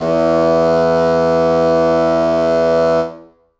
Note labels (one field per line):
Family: reed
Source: acoustic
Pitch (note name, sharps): E2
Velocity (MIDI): 127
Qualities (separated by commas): reverb